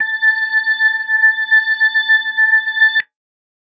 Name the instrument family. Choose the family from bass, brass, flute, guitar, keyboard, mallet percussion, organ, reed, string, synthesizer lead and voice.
organ